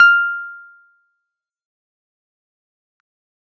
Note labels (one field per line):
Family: keyboard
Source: electronic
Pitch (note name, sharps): F6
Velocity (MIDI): 127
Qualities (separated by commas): fast decay, percussive